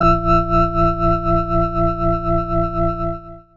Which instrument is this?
electronic organ